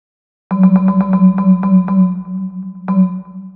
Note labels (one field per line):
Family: mallet percussion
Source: synthesizer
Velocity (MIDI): 127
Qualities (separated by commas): dark, long release, multiphonic, percussive, tempo-synced